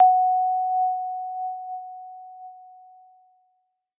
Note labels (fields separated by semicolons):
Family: keyboard; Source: electronic; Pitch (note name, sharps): F#5; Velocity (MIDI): 100; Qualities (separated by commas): bright